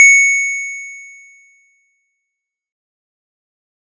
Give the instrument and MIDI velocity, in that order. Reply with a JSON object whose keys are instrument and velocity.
{"instrument": "electronic keyboard", "velocity": 75}